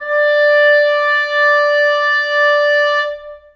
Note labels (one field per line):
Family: reed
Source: acoustic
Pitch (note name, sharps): D5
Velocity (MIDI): 127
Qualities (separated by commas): long release, reverb